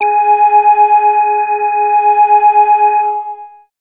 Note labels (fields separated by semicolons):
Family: bass; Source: synthesizer; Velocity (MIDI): 75; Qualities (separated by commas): distorted, long release, multiphonic